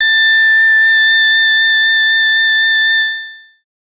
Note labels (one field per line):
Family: bass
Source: synthesizer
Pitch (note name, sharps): A6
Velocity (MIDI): 100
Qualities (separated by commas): distorted, long release